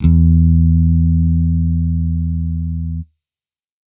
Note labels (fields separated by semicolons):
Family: bass; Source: electronic; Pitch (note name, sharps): E2; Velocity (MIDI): 25